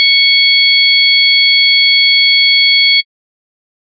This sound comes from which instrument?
electronic organ